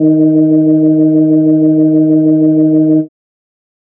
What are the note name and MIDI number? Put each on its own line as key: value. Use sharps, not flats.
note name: D#3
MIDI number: 51